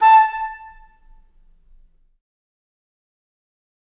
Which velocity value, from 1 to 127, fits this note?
100